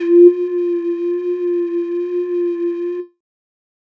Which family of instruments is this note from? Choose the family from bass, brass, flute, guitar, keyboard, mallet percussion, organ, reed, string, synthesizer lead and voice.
flute